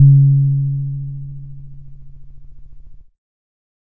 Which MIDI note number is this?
49